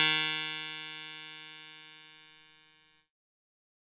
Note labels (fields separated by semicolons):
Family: keyboard; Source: electronic; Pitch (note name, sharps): D#3; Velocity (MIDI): 100; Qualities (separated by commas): bright, distorted